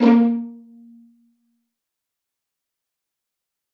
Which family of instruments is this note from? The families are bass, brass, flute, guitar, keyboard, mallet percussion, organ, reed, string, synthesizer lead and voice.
string